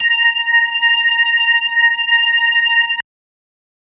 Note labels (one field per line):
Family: organ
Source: electronic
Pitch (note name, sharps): A#5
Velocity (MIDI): 100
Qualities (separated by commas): distorted